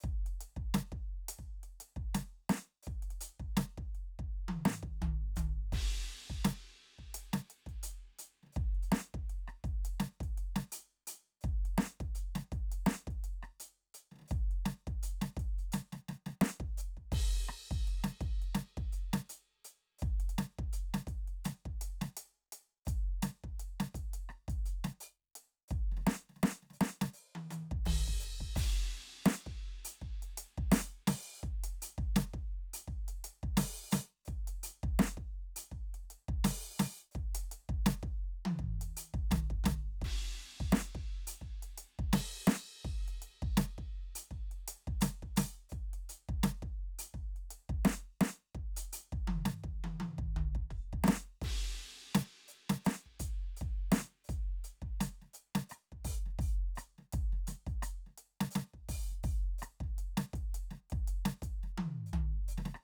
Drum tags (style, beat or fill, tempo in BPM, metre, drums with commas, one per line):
New Orleans funk
beat
84 BPM
4/4
crash, ride, closed hi-hat, open hi-hat, hi-hat pedal, snare, cross-stick, high tom, floor tom, kick